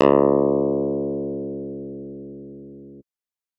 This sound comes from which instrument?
electronic guitar